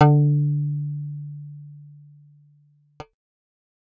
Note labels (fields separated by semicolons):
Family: bass; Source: synthesizer; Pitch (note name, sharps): D3; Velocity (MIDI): 127